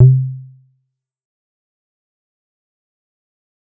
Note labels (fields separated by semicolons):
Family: bass; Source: synthesizer; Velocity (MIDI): 100; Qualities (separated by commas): fast decay, percussive